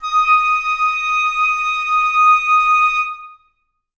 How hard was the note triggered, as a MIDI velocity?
25